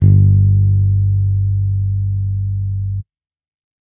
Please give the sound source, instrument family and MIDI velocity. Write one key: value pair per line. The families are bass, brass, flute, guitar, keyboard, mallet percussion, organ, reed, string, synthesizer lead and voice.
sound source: electronic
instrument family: bass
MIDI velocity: 75